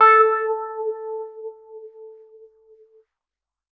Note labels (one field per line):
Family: keyboard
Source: electronic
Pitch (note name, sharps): A4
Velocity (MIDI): 100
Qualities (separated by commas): non-linear envelope